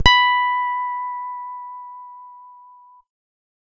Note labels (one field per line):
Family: guitar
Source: electronic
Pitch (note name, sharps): B5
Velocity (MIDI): 100